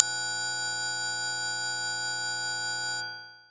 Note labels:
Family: bass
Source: synthesizer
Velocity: 127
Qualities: multiphonic

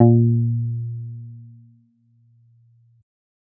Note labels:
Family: bass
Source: synthesizer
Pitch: A#2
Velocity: 25

